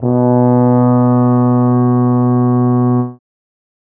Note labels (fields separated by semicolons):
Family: brass; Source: acoustic; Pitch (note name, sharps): B2; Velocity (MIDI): 75; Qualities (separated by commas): dark